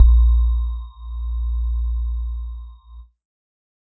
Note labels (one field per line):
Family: synthesizer lead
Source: synthesizer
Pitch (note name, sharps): A#1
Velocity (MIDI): 50